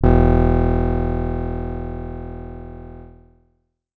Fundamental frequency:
41.2 Hz